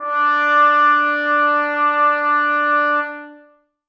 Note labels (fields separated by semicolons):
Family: brass; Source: acoustic; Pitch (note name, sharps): D4; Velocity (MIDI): 100; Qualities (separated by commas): bright, reverb